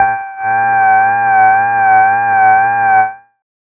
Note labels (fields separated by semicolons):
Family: bass; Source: synthesizer; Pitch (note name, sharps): G5; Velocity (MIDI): 75; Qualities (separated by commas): distorted, tempo-synced